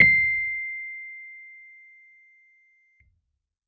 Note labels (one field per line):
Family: keyboard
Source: electronic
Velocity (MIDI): 100